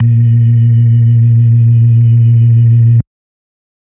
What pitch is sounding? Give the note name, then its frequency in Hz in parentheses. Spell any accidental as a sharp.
A#2 (116.5 Hz)